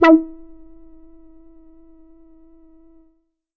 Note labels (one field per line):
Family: bass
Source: synthesizer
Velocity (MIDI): 25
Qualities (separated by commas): distorted, percussive, tempo-synced